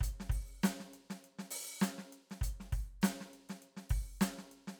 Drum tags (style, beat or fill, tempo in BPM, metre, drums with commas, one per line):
funk
beat
100 BPM
4/4
closed hi-hat, open hi-hat, hi-hat pedal, snare, kick